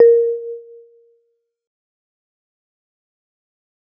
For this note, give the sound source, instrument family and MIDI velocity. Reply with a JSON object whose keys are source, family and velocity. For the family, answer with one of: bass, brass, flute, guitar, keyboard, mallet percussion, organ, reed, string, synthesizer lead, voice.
{"source": "acoustic", "family": "mallet percussion", "velocity": 25}